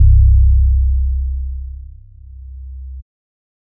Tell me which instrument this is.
synthesizer bass